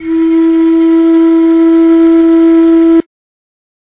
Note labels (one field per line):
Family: flute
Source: acoustic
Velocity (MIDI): 25